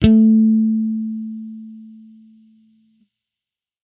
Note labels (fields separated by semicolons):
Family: bass; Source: electronic; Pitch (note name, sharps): A3; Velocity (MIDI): 100; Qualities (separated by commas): distorted